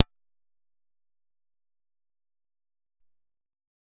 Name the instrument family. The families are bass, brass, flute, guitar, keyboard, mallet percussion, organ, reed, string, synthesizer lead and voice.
bass